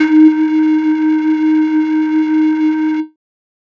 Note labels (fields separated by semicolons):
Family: flute; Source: synthesizer; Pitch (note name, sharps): D#4; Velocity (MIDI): 127; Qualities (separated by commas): distorted